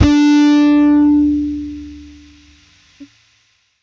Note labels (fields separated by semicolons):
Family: bass; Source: electronic; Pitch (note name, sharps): D4; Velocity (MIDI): 127; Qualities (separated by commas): bright, distorted